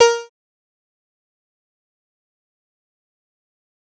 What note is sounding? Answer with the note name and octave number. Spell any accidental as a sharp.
A#4